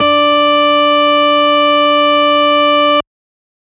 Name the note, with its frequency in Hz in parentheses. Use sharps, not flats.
D4 (293.7 Hz)